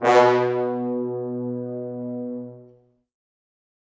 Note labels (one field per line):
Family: brass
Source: acoustic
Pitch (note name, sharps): B2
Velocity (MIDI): 50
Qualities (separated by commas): bright, reverb